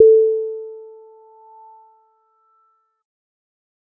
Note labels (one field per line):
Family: bass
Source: synthesizer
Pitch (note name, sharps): A4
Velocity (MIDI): 25